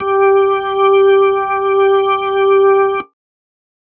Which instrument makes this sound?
electronic organ